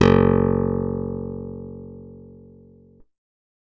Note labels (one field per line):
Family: keyboard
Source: electronic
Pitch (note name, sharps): F#1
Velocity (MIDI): 127